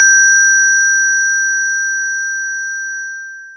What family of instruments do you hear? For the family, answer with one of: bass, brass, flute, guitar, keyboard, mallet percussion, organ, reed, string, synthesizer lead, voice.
mallet percussion